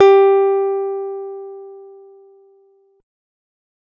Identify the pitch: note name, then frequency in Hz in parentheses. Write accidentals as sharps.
G4 (392 Hz)